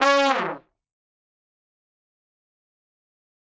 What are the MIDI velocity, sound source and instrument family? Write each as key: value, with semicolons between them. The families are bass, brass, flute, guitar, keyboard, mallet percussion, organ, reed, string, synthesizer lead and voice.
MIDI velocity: 25; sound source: acoustic; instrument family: brass